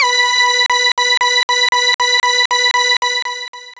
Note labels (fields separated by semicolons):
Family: synthesizer lead; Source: synthesizer; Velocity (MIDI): 25; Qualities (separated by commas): bright, long release